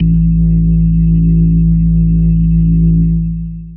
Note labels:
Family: organ; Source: electronic; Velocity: 127; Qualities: dark, distorted, long release

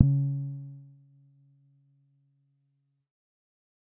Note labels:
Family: keyboard; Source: electronic; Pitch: C#3; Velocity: 100; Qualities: dark

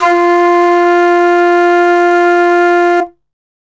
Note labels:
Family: flute; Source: acoustic; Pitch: F4; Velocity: 100

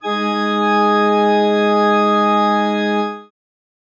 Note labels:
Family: organ; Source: acoustic; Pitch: G#3; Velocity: 127; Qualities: dark, reverb

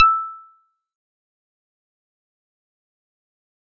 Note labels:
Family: mallet percussion; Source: acoustic; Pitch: E6; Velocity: 75; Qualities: fast decay, percussive

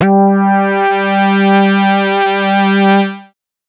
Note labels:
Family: bass; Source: synthesizer; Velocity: 127; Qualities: distorted, multiphonic

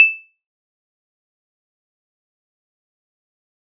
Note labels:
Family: mallet percussion; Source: acoustic; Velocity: 127; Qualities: bright, fast decay, percussive

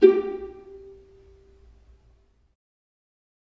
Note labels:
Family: string; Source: acoustic; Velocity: 50; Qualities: dark, fast decay, percussive, reverb

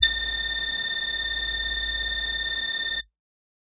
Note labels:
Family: voice; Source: synthesizer; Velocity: 75; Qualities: multiphonic

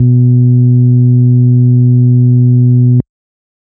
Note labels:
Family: organ; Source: electronic; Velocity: 75; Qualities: bright, distorted

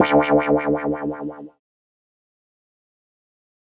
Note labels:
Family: keyboard; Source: synthesizer; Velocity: 127; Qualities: distorted, fast decay

